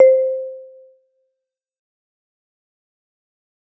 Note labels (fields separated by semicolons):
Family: mallet percussion; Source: acoustic; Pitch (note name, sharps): C5; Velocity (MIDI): 100; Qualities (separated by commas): fast decay, percussive, reverb